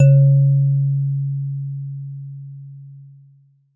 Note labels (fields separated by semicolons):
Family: mallet percussion; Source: acoustic; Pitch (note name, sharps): C#3; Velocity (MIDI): 75